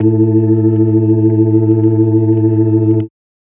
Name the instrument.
electronic organ